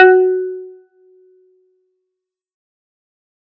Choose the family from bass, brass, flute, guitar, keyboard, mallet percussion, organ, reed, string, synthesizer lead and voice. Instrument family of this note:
guitar